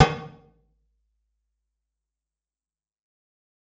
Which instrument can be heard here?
electronic guitar